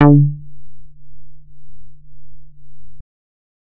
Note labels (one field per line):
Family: bass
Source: synthesizer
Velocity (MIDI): 100